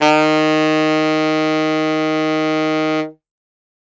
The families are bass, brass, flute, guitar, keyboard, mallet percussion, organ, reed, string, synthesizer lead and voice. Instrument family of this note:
reed